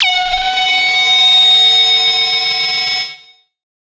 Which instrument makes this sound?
synthesizer lead